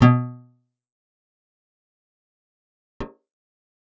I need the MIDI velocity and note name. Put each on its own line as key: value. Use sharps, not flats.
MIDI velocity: 50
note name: B2